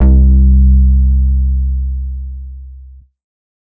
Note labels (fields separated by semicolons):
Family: bass; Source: synthesizer; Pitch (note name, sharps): C2; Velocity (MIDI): 75; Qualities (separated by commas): distorted